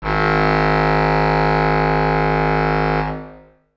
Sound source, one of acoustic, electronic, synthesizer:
acoustic